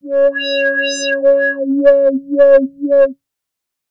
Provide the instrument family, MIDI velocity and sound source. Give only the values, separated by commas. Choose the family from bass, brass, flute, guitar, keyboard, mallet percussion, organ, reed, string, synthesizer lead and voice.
bass, 50, synthesizer